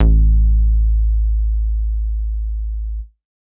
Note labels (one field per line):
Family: bass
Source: synthesizer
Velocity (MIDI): 100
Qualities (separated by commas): dark